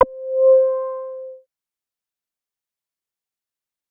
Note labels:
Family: bass; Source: synthesizer; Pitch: C5; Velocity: 75; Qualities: distorted, fast decay

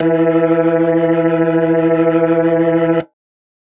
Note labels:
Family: organ; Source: electronic; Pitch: E3; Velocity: 50; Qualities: distorted

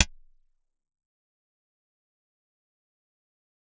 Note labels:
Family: mallet percussion; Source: acoustic; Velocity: 100; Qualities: fast decay, percussive

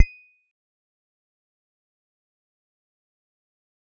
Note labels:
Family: guitar; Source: electronic; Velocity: 25; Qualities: bright, fast decay, percussive, reverb

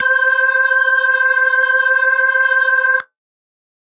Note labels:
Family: organ; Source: electronic; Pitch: C5; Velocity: 127; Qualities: bright

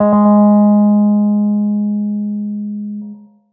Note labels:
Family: keyboard; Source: electronic; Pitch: G#3; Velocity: 100; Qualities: dark, tempo-synced

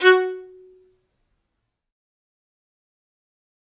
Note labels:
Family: string; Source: acoustic; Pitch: F#4; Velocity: 127; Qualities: bright, fast decay, percussive, reverb

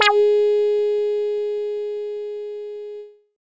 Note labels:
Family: bass; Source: synthesizer; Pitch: G#4; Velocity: 75; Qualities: distorted

